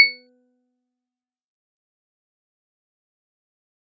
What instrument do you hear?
acoustic mallet percussion instrument